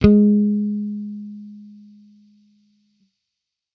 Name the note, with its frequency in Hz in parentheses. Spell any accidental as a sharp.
G#3 (207.7 Hz)